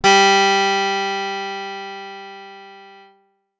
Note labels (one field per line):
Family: guitar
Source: acoustic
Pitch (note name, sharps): G3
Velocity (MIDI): 100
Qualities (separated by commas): bright, distorted